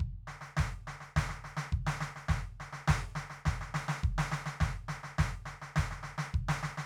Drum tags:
rock, beat, 105 BPM, 4/4, open hi-hat, snare, kick

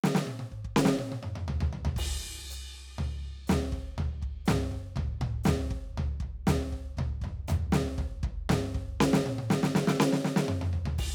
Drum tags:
rock, beat, 120 BPM, 4/4, crash, hi-hat pedal, snare, high tom, mid tom, floor tom, kick

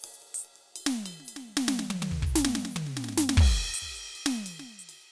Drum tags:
pop, beat, 142 BPM, 4/4, crash, ride, ride bell, closed hi-hat, open hi-hat, hi-hat pedal, snare, high tom, mid tom, kick

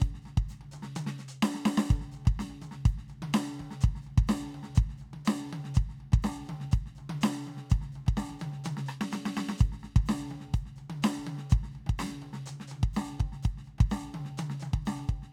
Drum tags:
prog rock, beat, 125 BPM, 4/4, closed hi-hat, hi-hat pedal, snare, cross-stick, high tom, kick

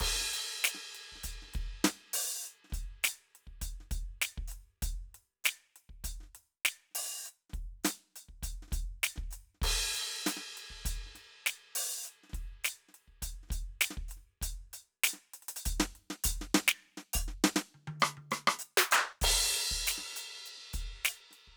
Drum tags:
funk, beat, 100 BPM, 4/4, crash, closed hi-hat, open hi-hat, hi-hat pedal, percussion, snare, cross-stick, high tom, kick

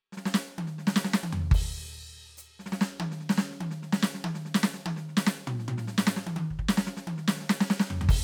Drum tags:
Motown, fill, 148 BPM, 4/4, crash, hi-hat pedal, snare, high tom, mid tom, floor tom, kick

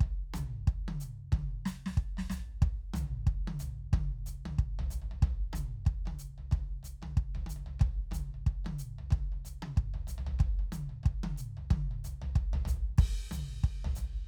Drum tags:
swing, beat, 185 BPM, 4/4, crash, hi-hat pedal, snare, high tom, floor tom, kick

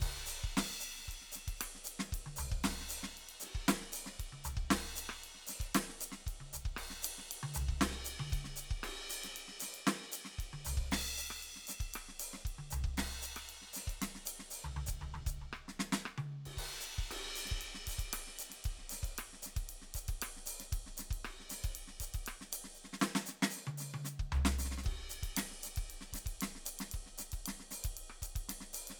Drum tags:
jazz-funk, beat, 116 BPM, 4/4, crash, ride, hi-hat pedal, snare, cross-stick, high tom, floor tom, kick

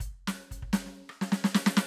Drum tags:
punk, beat, 128 BPM, 4/4, closed hi-hat, hi-hat pedal, snare, cross-stick, kick

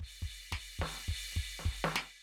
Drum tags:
soul, fill, 105 BPM, 4/4, crash, snare, kick

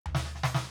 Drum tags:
Motown, fill, 148 BPM, 4/4, snare, floor tom

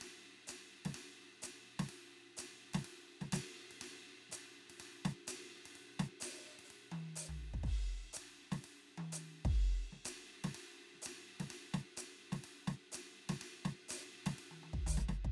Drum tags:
jazz, beat, 125 BPM, 4/4, crash, ride, hi-hat pedal, snare, high tom, floor tom, kick

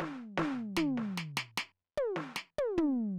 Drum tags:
rock, fill, 75 BPM, 4/4, snare, high tom, floor tom

